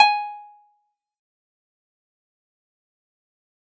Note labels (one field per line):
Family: guitar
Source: acoustic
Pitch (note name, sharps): G#5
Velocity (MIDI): 100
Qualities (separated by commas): fast decay, percussive